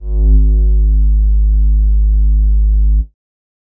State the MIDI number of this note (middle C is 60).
32